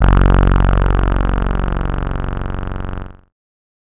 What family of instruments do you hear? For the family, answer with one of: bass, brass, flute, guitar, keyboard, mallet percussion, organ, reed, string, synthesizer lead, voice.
bass